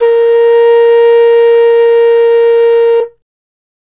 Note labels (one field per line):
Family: flute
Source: acoustic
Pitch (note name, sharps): A#4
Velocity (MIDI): 50